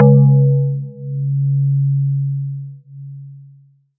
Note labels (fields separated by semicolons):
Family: guitar; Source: synthesizer; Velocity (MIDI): 25; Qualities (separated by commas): dark, long release